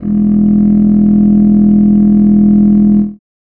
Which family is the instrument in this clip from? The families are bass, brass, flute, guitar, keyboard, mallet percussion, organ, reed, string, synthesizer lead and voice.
reed